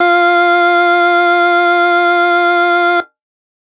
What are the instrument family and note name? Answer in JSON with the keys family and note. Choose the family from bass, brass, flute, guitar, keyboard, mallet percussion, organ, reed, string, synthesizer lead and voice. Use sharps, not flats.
{"family": "organ", "note": "F4"}